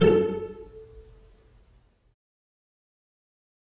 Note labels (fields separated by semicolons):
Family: string; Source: acoustic; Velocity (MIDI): 25; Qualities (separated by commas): fast decay, reverb